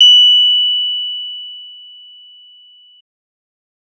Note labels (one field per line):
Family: bass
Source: synthesizer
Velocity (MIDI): 127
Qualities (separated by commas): bright